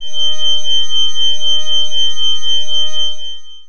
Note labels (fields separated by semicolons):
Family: organ; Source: electronic; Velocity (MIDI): 100; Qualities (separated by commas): distorted, long release